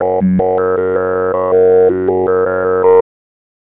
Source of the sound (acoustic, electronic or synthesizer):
synthesizer